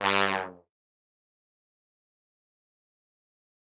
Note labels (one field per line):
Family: brass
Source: acoustic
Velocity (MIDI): 50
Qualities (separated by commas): bright, fast decay, reverb